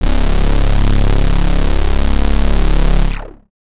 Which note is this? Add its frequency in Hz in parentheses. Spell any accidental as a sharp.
C#1 (34.65 Hz)